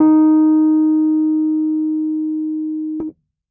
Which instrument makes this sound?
electronic keyboard